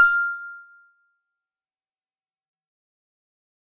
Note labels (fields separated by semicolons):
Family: mallet percussion; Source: acoustic; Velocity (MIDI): 100; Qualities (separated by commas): fast decay